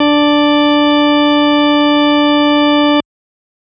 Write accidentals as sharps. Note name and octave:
D4